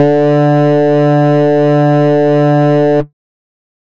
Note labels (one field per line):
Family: bass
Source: synthesizer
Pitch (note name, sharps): D3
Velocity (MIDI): 127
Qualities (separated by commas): distorted, multiphonic, tempo-synced